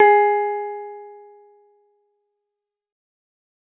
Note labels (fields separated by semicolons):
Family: guitar; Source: synthesizer; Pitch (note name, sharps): G#4; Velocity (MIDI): 100; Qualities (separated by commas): fast decay